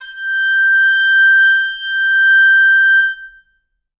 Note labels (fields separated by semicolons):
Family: reed; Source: acoustic; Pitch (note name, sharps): G6; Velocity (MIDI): 127; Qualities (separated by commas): reverb